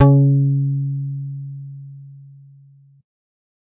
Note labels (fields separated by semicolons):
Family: bass; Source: synthesizer; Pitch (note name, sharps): C#3; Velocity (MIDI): 75